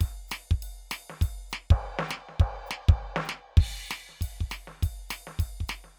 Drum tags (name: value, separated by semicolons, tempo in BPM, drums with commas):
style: rockabilly; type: beat; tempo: 200 BPM; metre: 4/4; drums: crash, ride, hi-hat pedal, snare, kick